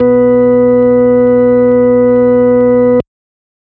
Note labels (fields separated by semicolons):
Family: organ; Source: electronic; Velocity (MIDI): 50